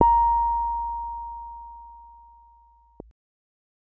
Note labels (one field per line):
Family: keyboard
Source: electronic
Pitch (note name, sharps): A#5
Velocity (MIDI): 50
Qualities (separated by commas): dark